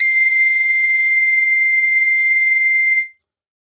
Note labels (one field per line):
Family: reed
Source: acoustic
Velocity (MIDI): 127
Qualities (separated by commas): reverb